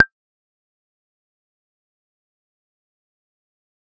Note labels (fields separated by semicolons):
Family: bass; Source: synthesizer; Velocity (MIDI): 127; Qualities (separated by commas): fast decay, percussive